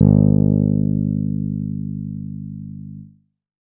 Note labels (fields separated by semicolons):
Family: bass; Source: synthesizer; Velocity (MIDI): 127